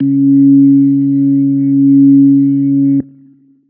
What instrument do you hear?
electronic organ